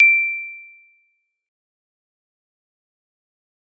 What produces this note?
acoustic mallet percussion instrument